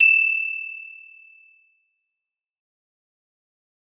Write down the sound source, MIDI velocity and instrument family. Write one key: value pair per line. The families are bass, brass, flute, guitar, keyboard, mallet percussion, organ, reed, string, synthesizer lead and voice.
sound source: acoustic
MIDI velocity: 50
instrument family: mallet percussion